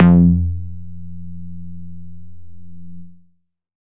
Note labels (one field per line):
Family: bass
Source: synthesizer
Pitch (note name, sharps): F2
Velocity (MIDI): 25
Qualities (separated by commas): distorted